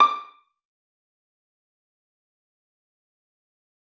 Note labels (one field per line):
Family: string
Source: acoustic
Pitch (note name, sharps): D6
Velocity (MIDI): 100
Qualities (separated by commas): fast decay, percussive, reverb